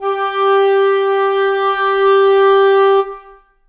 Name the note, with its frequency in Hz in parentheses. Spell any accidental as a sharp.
G4 (392 Hz)